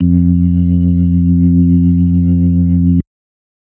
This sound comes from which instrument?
electronic organ